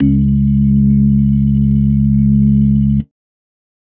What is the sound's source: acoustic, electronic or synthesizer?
electronic